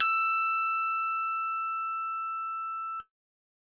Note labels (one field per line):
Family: keyboard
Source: electronic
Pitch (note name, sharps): E6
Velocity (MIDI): 50